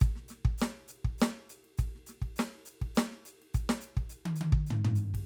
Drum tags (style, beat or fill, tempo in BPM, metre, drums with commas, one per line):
rock
beat
102 BPM
3/4
ride, hi-hat pedal, snare, high tom, floor tom, kick